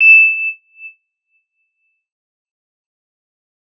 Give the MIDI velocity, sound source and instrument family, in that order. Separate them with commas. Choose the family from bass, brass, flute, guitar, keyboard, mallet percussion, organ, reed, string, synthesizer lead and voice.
75, synthesizer, bass